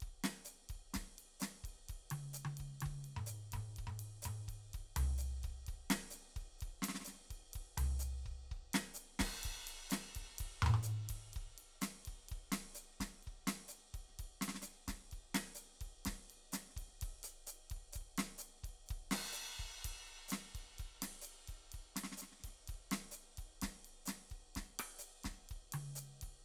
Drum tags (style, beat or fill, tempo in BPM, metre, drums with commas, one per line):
bossa nova
beat
127 BPM
4/4
crash, ride, closed hi-hat, hi-hat pedal, snare, cross-stick, high tom, mid tom, floor tom, kick